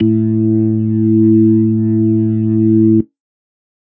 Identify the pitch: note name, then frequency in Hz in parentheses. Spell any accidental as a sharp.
A2 (110 Hz)